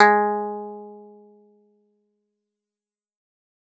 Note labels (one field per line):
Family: guitar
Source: acoustic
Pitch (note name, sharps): G#3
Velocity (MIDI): 100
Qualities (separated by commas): fast decay